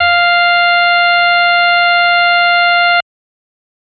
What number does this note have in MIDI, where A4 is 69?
77